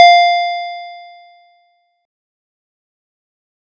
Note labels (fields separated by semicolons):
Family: keyboard; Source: electronic; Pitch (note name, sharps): F5; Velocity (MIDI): 25; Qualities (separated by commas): distorted, fast decay